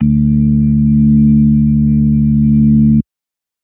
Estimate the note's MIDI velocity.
25